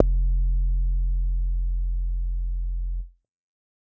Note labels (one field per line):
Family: bass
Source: synthesizer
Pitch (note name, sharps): F1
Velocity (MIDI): 75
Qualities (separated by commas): dark, distorted